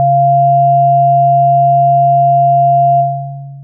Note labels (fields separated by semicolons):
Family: synthesizer lead; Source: synthesizer; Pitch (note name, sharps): C#3; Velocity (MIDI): 127; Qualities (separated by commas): long release